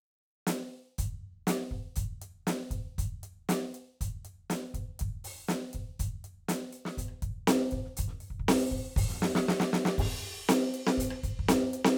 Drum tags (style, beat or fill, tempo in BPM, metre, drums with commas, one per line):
rock
beat
120 BPM
4/4
crash, closed hi-hat, open hi-hat, hi-hat pedal, snare, cross-stick, kick